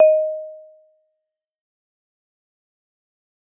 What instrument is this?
acoustic mallet percussion instrument